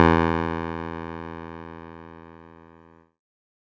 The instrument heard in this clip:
electronic keyboard